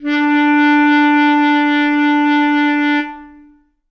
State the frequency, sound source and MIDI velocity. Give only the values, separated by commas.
293.7 Hz, acoustic, 100